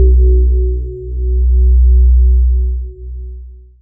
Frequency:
61.74 Hz